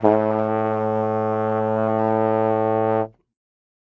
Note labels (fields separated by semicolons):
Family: brass; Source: acoustic; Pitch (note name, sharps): A2; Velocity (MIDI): 25